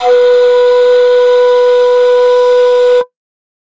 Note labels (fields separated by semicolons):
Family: flute; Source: acoustic; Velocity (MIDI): 25